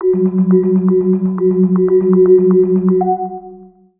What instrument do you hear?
synthesizer mallet percussion instrument